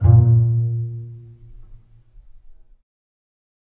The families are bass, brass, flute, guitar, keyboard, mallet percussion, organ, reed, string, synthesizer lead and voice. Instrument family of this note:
string